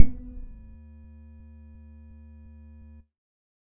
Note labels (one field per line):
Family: bass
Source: synthesizer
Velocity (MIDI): 25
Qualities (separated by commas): distorted, percussive